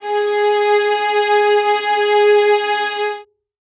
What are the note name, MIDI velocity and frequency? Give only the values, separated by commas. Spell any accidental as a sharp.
G#4, 50, 415.3 Hz